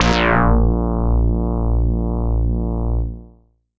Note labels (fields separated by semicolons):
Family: bass; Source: synthesizer; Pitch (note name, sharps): A#1; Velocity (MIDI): 100; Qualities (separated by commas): bright, distorted, tempo-synced